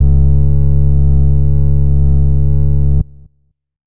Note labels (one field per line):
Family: flute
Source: acoustic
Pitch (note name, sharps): C#2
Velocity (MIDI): 127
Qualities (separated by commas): dark